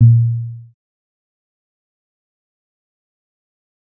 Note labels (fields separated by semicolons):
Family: bass; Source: synthesizer; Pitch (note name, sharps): A#2; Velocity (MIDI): 25; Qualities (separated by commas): dark, fast decay, percussive